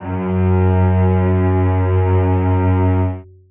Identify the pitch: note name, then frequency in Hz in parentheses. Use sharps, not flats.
F#2 (92.5 Hz)